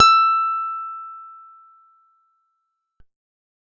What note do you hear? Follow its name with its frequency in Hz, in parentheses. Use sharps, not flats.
E6 (1319 Hz)